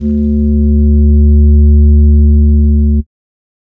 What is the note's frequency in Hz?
73.42 Hz